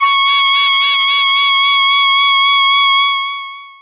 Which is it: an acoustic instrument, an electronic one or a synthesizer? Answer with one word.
synthesizer